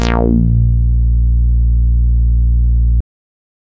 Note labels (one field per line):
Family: bass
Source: synthesizer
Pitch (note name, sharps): A#1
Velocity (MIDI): 75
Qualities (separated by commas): distorted